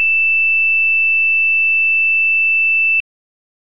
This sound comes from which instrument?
electronic organ